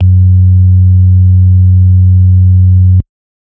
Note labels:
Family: organ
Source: electronic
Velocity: 100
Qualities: dark

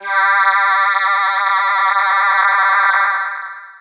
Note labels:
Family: voice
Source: synthesizer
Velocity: 127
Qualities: bright, distorted, long release

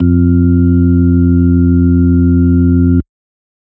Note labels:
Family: organ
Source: electronic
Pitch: F2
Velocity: 100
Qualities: dark

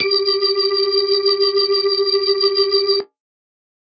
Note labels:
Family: organ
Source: electronic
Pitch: G4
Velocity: 50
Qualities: bright

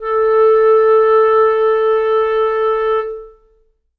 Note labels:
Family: reed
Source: acoustic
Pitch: A4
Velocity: 75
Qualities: reverb

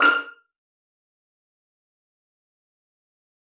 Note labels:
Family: string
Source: acoustic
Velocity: 50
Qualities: fast decay, percussive, reverb

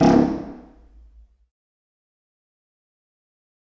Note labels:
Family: reed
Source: acoustic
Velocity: 100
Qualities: distorted, fast decay, percussive, reverb

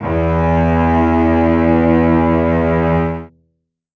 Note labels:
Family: string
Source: acoustic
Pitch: E2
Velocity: 100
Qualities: reverb

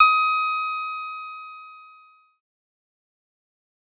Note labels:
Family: bass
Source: synthesizer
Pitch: D#6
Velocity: 50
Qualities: distorted, fast decay

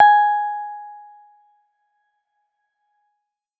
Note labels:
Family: keyboard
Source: electronic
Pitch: G#5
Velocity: 75

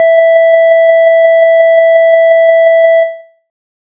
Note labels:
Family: bass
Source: synthesizer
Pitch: E5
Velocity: 75

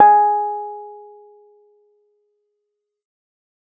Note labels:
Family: keyboard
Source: electronic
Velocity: 25

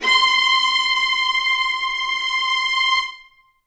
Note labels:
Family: string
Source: acoustic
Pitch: C6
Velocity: 127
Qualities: bright, reverb

